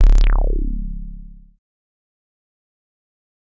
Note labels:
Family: bass; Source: synthesizer; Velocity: 127; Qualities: bright, distorted, fast decay

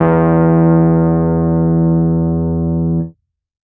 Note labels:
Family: keyboard; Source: electronic; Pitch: E2; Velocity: 127; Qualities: distorted

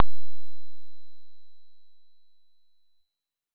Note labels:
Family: bass; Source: synthesizer; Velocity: 25; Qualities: distorted

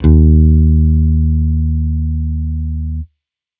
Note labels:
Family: bass; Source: electronic; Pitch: D#2; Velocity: 25

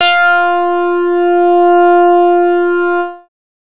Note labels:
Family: bass; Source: synthesizer; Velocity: 75; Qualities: distorted

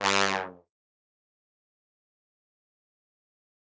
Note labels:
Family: brass; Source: acoustic; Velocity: 127; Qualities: bright, fast decay, reverb

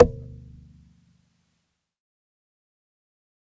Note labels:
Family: string; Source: acoustic; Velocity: 127; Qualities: fast decay, percussive, reverb

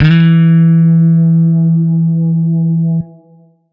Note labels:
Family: guitar; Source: electronic; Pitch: E3; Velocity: 127; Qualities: distorted, long release

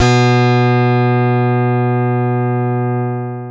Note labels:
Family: keyboard; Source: electronic; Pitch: B2; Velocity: 75; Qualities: bright, long release

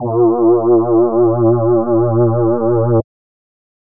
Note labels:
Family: voice; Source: synthesizer; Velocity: 75

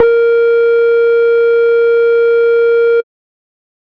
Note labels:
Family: bass; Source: synthesizer; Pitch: A#4; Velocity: 50; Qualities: distorted, tempo-synced

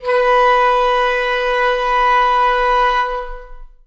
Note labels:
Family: reed; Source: acoustic; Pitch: B4; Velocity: 25; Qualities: long release, reverb

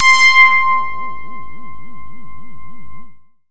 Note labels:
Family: bass; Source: synthesizer; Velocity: 75; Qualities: bright, distorted

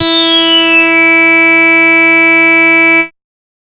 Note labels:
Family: bass; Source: synthesizer; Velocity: 75; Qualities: bright, distorted, multiphonic

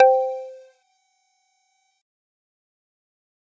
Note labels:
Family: mallet percussion; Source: acoustic; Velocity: 50; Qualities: fast decay, multiphonic, percussive

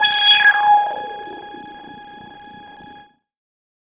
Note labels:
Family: bass; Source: synthesizer; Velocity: 25; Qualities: bright, distorted, non-linear envelope

